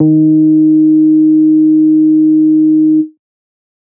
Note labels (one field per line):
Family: bass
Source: synthesizer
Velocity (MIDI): 25